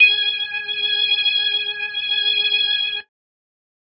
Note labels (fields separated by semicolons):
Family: organ; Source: electronic; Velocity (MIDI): 127; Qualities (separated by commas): bright